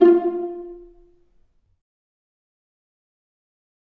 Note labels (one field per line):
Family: string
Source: acoustic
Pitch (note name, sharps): F4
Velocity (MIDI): 75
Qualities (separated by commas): dark, fast decay, reverb